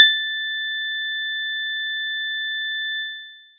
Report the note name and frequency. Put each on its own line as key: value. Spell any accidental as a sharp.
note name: A6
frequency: 1760 Hz